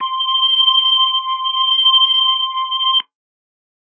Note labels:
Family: organ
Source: electronic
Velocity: 127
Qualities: distorted

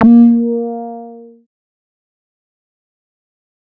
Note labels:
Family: bass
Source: synthesizer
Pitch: A#3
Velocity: 127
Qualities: distorted, fast decay

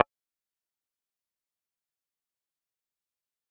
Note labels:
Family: bass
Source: synthesizer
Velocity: 75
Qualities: fast decay, percussive

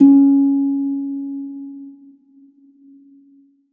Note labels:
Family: string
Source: acoustic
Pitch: C#4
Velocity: 50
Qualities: reverb

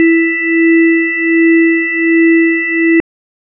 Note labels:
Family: organ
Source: electronic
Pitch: E4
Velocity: 100

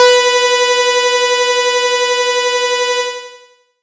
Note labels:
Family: bass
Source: synthesizer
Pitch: B4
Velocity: 100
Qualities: bright, distorted, long release

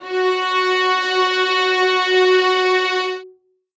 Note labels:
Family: string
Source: acoustic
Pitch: F#4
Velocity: 100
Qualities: reverb

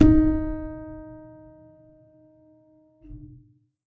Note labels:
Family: keyboard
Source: acoustic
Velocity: 50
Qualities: dark, reverb

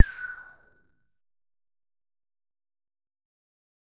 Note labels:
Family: bass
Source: synthesizer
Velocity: 75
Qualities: distorted, fast decay, percussive

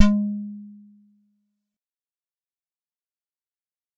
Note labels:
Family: keyboard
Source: acoustic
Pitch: G#3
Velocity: 25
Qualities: fast decay, percussive

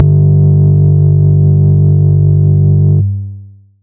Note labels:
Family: bass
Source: synthesizer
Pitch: G1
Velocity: 100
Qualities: long release, multiphonic

